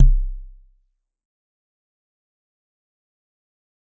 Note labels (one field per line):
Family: mallet percussion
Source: acoustic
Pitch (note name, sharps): C1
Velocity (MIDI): 75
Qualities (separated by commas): dark, fast decay, percussive